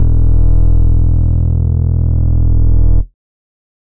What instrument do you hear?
synthesizer bass